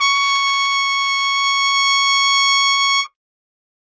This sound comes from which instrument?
acoustic brass instrument